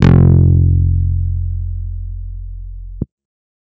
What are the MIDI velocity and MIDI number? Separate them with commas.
50, 29